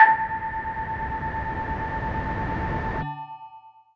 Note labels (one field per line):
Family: voice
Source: synthesizer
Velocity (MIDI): 25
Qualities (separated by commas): distorted, long release